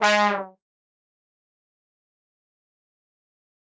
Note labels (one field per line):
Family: brass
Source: acoustic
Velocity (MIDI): 127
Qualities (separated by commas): bright, fast decay, percussive, reverb